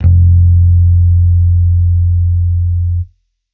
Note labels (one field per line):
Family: bass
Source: electronic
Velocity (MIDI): 50